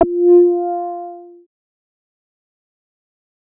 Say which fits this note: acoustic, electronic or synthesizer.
synthesizer